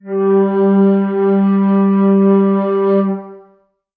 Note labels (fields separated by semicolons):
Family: flute; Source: acoustic; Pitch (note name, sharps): G3; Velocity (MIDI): 100; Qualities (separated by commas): long release, reverb